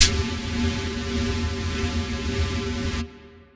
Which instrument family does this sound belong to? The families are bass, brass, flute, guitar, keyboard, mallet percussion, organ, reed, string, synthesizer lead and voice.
flute